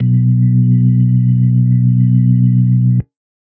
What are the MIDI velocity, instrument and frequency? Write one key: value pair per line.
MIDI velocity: 100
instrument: electronic organ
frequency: 61.74 Hz